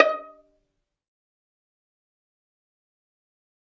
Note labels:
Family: string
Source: acoustic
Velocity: 127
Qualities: fast decay, percussive, reverb

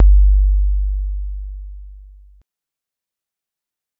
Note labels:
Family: keyboard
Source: electronic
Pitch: G1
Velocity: 25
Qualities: dark, fast decay

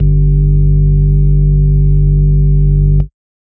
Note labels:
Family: organ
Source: electronic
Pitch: G1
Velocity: 75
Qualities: dark

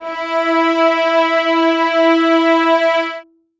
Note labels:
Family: string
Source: acoustic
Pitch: E4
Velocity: 127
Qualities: reverb

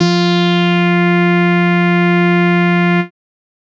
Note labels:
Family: bass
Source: synthesizer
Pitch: F3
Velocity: 100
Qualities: bright, distorted

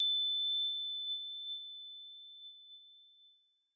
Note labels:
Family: keyboard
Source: electronic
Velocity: 127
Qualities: bright

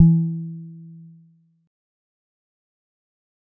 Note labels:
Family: mallet percussion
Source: acoustic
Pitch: E3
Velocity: 25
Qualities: dark, fast decay

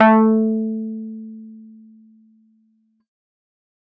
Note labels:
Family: keyboard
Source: electronic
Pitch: A3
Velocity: 50

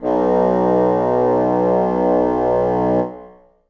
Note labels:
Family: reed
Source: acoustic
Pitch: B1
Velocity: 100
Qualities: reverb

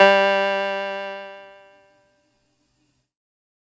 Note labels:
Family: keyboard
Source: electronic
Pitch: G3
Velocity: 75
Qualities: bright, distorted

